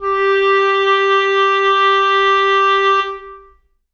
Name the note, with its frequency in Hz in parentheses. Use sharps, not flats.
G4 (392 Hz)